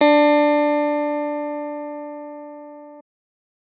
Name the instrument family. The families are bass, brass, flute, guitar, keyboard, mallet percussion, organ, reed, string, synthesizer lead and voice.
keyboard